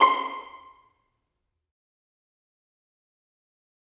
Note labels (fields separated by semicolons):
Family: string; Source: acoustic; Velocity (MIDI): 75; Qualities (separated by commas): fast decay, percussive, reverb